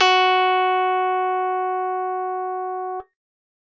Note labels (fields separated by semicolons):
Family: keyboard; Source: electronic; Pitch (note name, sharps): F#4; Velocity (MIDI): 50